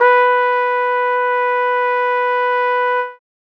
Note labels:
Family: brass; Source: acoustic; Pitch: B4; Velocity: 75

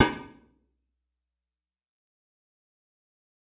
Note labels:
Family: guitar; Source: electronic; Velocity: 75; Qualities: bright, fast decay, percussive, reverb

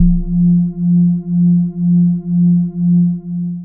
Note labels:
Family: bass; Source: synthesizer; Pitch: F3; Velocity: 25; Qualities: long release

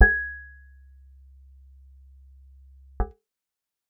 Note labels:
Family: guitar; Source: acoustic; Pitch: G#6; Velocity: 25; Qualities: dark, percussive

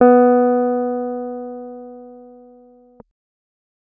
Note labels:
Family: keyboard; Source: electronic; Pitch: B3; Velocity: 75

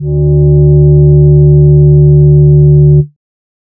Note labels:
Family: voice; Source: synthesizer; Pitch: D2; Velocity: 75; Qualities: dark

